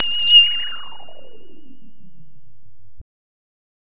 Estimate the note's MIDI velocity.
127